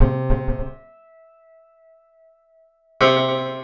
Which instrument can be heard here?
acoustic guitar